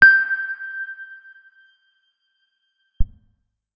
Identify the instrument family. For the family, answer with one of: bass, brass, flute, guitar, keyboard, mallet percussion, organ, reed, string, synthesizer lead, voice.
guitar